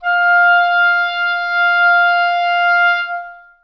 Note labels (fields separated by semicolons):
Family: reed; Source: acoustic; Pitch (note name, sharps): F5; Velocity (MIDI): 127; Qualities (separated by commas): long release, reverb